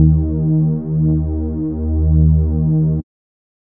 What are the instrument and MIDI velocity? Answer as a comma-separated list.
synthesizer bass, 127